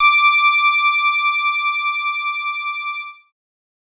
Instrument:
synthesizer bass